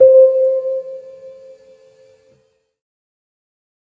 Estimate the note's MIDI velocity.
127